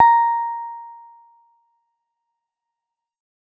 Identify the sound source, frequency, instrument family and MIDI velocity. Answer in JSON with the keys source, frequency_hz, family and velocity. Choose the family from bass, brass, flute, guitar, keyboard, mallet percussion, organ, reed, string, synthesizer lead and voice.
{"source": "electronic", "frequency_hz": 932.3, "family": "keyboard", "velocity": 25}